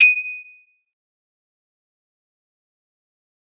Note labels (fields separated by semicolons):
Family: mallet percussion; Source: acoustic; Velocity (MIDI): 50; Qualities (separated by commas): bright, fast decay, percussive